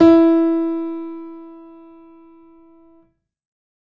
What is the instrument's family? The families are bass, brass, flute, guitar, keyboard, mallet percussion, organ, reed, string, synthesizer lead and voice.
keyboard